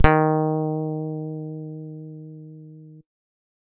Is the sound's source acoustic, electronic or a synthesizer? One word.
electronic